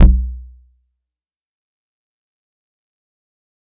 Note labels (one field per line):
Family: mallet percussion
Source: acoustic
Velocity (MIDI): 127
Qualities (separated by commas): fast decay, multiphonic, percussive